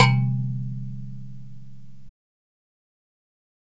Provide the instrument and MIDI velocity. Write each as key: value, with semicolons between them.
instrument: acoustic mallet percussion instrument; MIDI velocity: 50